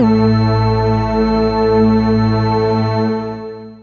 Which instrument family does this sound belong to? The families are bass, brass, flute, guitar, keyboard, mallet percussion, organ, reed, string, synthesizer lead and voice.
synthesizer lead